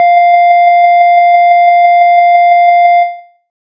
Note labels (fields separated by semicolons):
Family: bass; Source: synthesizer; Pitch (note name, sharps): F5; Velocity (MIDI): 25